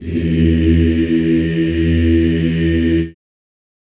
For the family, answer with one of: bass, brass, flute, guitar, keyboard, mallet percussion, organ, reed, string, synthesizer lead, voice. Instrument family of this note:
voice